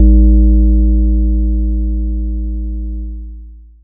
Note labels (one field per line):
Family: mallet percussion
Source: acoustic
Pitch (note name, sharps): A1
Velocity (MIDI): 25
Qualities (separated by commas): distorted, long release